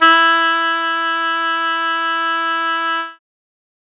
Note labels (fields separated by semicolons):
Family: reed; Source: acoustic; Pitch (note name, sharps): E4; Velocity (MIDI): 127; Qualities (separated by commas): bright